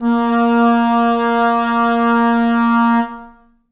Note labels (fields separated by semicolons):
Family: reed; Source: acoustic; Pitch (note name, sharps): A#3; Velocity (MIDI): 100; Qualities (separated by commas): reverb